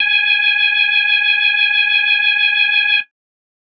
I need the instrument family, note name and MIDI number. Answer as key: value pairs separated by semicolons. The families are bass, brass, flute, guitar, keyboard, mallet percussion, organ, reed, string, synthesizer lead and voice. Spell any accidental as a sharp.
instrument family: organ; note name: G#5; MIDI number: 80